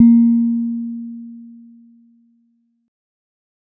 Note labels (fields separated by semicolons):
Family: mallet percussion; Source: acoustic; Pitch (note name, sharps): A#3; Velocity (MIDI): 25; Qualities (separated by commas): dark